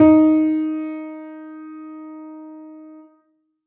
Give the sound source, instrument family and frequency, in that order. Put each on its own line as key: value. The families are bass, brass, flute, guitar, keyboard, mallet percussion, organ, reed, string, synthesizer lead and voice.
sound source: acoustic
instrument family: keyboard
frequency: 311.1 Hz